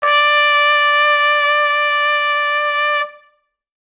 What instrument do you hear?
acoustic brass instrument